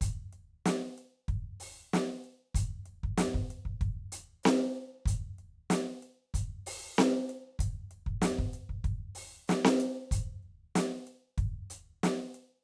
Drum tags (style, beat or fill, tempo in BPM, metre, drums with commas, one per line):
funk
beat
95 BPM
4/4
closed hi-hat, open hi-hat, hi-hat pedal, snare, kick